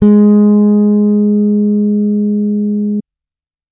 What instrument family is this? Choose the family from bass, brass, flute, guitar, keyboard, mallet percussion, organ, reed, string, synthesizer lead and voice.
bass